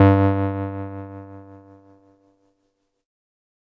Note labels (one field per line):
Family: keyboard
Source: electronic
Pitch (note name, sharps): G2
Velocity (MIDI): 75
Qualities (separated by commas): distorted